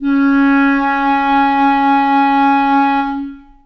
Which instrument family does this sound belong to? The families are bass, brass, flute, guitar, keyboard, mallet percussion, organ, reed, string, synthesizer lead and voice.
reed